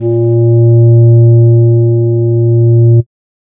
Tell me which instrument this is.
synthesizer flute